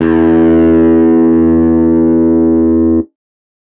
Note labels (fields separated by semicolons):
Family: guitar; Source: electronic; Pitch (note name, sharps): E2; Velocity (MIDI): 50; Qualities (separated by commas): distorted